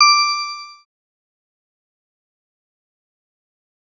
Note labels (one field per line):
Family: synthesizer lead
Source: synthesizer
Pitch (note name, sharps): D6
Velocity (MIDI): 25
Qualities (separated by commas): fast decay